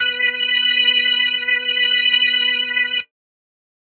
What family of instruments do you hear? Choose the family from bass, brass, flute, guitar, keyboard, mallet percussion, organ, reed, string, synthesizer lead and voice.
organ